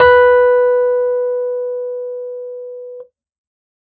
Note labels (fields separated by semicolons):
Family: keyboard; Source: electronic; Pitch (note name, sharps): B4; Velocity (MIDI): 127